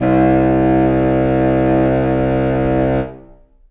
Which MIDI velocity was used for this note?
75